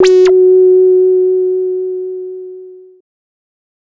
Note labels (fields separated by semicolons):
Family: bass; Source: synthesizer; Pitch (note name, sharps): F#4; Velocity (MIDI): 127; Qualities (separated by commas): distorted